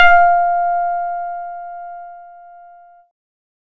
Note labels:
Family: keyboard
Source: electronic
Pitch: F5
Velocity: 127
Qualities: distorted

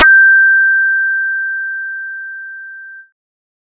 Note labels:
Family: bass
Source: synthesizer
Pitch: G6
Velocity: 50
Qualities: bright

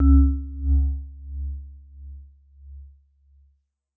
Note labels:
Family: mallet percussion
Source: acoustic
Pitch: C#2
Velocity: 50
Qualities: dark, non-linear envelope

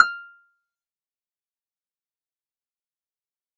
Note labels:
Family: guitar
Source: acoustic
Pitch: F6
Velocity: 100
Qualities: fast decay, percussive

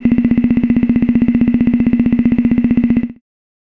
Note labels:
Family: voice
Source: synthesizer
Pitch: B-1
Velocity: 100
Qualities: bright

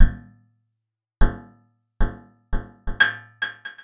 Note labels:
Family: guitar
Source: acoustic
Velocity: 75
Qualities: percussive, reverb

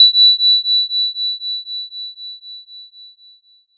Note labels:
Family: mallet percussion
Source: electronic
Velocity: 50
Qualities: bright, multiphonic

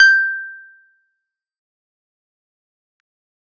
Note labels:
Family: keyboard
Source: electronic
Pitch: G6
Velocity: 127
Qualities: fast decay, percussive

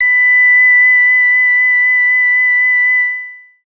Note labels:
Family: bass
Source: synthesizer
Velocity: 127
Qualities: distorted, long release

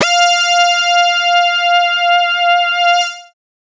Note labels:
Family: bass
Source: synthesizer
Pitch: F5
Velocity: 50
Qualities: bright, distorted, multiphonic

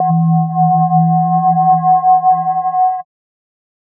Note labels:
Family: mallet percussion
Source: electronic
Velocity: 25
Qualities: multiphonic, non-linear envelope

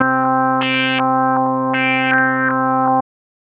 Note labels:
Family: bass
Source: synthesizer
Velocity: 75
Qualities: tempo-synced

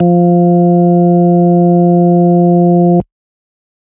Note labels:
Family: organ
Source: electronic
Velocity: 75

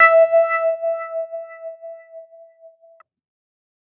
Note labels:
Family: keyboard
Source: electronic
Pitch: E5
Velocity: 127

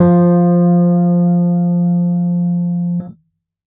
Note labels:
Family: keyboard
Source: electronic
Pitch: F3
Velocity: 75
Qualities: dark

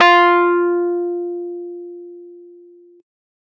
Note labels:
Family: keyboard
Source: electronic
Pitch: F4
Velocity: 127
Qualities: distorted

